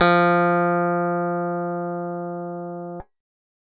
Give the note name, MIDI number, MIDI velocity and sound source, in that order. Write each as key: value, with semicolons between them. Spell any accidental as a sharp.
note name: F3; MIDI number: 53; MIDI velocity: 25; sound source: electronic